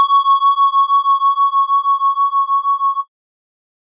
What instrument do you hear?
electronic organ